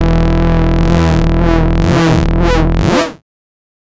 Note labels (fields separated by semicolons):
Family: bass; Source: synthesizer; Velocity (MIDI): 25; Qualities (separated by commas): distorted, non-linear envelope